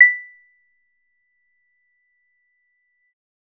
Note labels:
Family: bass; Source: synthesizer; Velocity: 25; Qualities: percussive

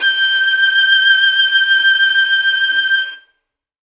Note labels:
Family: string; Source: acoustic; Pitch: G6; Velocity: 75; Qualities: reverb

